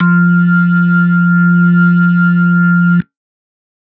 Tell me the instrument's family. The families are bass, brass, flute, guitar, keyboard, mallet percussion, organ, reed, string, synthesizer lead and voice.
organ